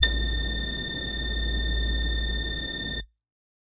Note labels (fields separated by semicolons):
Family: voice; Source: synthesizer; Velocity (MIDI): 25; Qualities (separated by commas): multiphonic